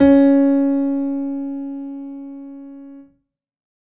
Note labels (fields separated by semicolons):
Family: keyboard; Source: acoustic; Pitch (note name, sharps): C#4; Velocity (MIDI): 100; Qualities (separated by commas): reverb